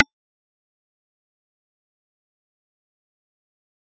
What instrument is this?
electronic mallet percussion instrument